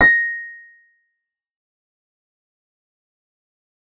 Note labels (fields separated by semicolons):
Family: keyboard; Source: synthesizer; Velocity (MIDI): 75; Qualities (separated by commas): fast decay, percussive